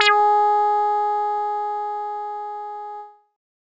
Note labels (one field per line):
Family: bass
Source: synthesizer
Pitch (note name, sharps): G#4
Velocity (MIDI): 127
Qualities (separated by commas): distorted